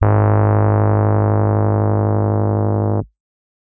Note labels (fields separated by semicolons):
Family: keyboard; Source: electronic; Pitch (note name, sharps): G#1; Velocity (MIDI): 127; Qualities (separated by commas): dark